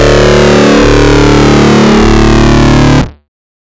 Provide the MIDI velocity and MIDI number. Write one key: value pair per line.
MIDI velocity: 127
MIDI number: 26